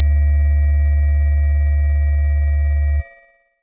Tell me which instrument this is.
synthesizer bass